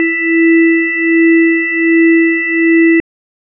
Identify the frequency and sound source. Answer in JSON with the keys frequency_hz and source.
{"frequency_hz": 329.6, "source": "electronic"}